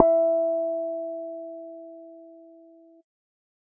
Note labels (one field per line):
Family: bass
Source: synthesizer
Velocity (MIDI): 100